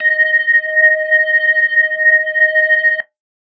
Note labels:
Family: organ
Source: electronic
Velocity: 100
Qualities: distorted

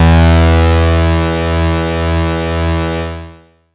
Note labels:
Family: bass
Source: synthesizer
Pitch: E2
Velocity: 127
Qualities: bright, distorted, long release

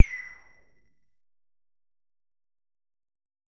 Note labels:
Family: bass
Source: synthesizer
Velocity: 75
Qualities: distorted, percussive

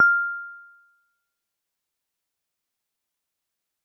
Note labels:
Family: mallet percussion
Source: acoustic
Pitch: F6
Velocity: 100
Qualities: fast decay, percussive

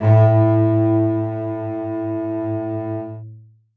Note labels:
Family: string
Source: acoustic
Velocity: 127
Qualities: long release, reverb

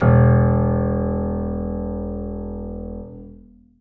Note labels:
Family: keyboard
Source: acoustic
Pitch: E1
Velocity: 100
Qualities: reverb

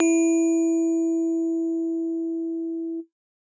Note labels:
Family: keyboard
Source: acoustic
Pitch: E4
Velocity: 75

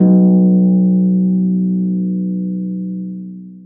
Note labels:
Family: string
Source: acoustic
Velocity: 75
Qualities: long release, reverb

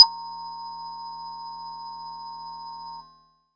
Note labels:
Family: bass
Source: synthesizer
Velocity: 25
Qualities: bright, multiphonic

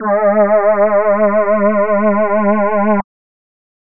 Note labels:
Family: voice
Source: synthesizer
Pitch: G#3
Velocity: 75

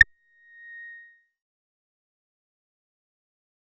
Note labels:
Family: bass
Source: synthesizer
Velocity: 100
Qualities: distorted, fast decay, percussive

